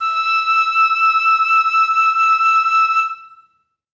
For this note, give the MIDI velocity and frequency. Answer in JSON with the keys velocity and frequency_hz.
{"velocity": 50, "frequency_hz": 1319}